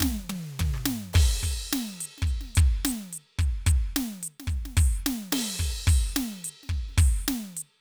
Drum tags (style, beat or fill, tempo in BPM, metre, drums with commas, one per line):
swing
beat
215 BPM
4/4
crash, closed hi-hat, open hi-hat, hi-hat pedal, percussion, snare, cross-stick, high tom, mid tom, kick